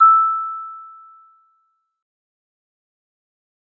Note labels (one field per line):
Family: mallet percussion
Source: acoustic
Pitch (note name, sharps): E6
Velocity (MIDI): 50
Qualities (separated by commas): fast decay